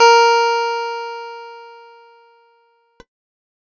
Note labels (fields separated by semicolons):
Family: keyboard; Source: electronic; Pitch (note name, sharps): A#4; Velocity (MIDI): 75; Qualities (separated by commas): bright